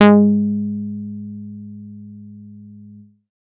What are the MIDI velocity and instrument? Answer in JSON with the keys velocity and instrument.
{"velocity": 127, "instrument": "synthesizer bass"}